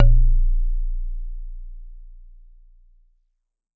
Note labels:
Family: mallet percussion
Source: acoustic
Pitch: A#0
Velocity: 50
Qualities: dark

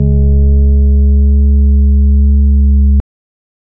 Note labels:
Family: organ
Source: electronic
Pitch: C#2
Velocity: 50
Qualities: dark

